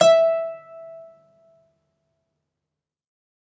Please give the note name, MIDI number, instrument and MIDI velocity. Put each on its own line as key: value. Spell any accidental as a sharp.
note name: E5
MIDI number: 76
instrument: acoustic guitar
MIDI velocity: 25